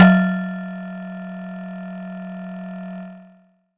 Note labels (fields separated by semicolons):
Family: mallet percussion; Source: acoustic; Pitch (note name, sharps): F#3; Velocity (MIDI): 127; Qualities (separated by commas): distorted